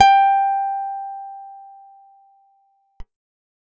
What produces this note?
acoustic guitar